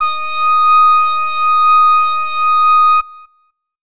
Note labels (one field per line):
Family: flute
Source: acoustic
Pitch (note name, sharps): D#6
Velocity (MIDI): 25